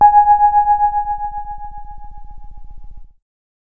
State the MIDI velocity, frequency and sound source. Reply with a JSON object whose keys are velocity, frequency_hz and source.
{"velocity": 100, "frequency_hz": 830.6, "source": "electronic"}